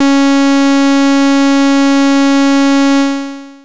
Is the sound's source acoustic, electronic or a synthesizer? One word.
synthesizer